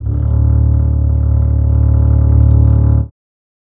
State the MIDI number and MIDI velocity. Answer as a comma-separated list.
26, 50